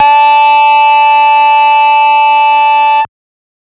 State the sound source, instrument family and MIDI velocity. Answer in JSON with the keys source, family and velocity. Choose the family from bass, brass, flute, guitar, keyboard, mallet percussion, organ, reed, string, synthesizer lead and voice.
{"source": "synthesizer", "family": "bass", "velocity": 100}